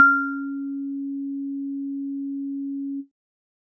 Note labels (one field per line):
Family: keyboard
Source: electronic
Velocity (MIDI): 100